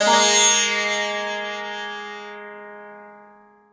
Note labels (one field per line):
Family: guitar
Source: acoustic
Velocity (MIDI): 127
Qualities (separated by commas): bright, multiphonic, reverb